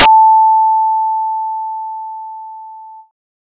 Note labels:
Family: bass; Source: synthesizer; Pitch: A5; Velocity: 75; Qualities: bright

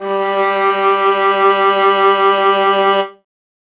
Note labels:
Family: string; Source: acoustic; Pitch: G3; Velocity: 25; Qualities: reverb

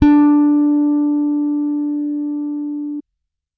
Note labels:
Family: bass; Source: electronic; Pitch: D4; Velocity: 75

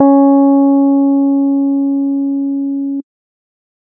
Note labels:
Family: keyboard; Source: electronic; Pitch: C#4; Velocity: 100

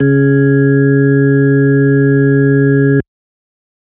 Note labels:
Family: organ; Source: electronic; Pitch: C#3; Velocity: 127

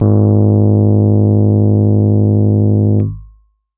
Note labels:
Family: keyboard; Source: electronic; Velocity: 127; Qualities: distorted

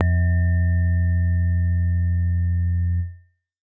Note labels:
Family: keyboard; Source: acoustic; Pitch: F2; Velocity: 75

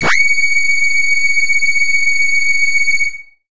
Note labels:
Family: bass; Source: synthesizer; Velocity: 100; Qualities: bright, distorted

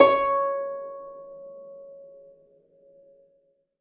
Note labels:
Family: string; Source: acoustic; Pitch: C#5; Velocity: 75; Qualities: reverb

